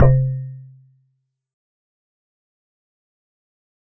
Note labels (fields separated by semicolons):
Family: mallet percussion; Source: acoustic; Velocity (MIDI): 50; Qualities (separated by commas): fast decay, percussive